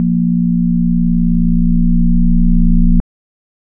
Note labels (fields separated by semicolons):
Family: organ; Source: electronic; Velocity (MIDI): 100